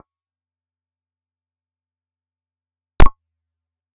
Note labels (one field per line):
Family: bass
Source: synthesizer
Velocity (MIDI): 50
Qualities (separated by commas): percussive, reverb